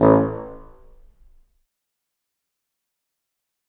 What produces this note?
acoustic reed instrument